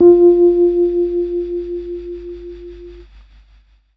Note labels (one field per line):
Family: keyboard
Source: electronic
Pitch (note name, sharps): F4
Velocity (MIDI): 25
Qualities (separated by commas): long release